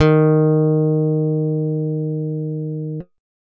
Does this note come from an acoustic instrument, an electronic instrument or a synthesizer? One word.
acoustic